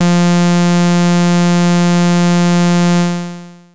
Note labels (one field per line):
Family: bass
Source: synthesizer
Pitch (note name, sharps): F3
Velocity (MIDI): 25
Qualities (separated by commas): bright, distorted, long release